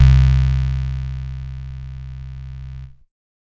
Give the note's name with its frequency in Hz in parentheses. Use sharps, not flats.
C2 (65.41 Hz)